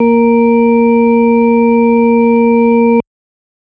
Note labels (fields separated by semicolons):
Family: organ; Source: electronic; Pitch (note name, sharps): A#3; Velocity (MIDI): 127